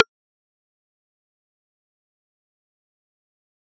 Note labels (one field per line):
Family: mallet percussion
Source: acoustic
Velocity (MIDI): 100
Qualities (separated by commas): fast decay, percussive